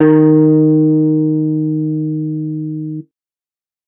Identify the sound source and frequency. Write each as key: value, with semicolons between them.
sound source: electronic; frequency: 155.6 Hz